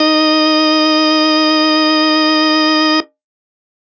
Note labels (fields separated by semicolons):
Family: organ; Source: electronic; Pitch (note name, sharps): D#4; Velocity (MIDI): 75; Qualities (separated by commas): distorted